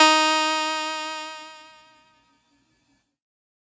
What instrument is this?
synthesizer keyboard